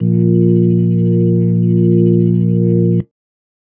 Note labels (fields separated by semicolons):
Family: organ; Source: electronic; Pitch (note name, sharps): A#1; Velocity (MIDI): 75; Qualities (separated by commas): dark